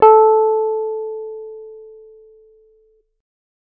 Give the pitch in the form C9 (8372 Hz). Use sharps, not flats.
A4 (440 Hz)